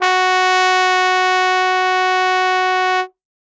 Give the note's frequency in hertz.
370 Hz